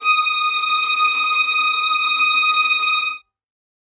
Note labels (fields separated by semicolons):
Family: string; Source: acoustic; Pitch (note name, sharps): D#6; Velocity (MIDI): 127; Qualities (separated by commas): non-linear envelope, reverb